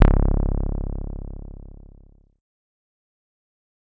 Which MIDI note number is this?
25